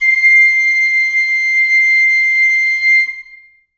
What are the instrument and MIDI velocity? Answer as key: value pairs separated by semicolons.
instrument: acoustic flute; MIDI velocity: 100